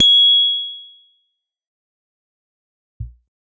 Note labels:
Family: guitar; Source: electronic; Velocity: 100; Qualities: bright, distorted, fast decay

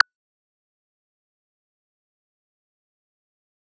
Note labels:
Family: bass; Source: synthesizer; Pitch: F#6; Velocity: 127; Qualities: fast decay, percussive

